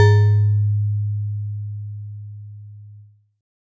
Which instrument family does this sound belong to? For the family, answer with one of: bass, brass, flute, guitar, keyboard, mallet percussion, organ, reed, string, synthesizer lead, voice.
mallet percussion